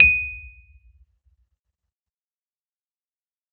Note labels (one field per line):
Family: keyboard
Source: electronic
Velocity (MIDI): 100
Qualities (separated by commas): fast decay, percussive